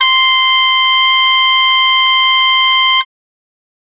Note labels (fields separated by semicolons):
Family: reed; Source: acoustic; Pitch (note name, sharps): C6; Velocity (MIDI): 75